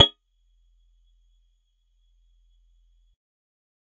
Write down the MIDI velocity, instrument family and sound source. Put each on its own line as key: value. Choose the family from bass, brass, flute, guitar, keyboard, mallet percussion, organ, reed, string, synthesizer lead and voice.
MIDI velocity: 127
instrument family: guitar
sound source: acoustic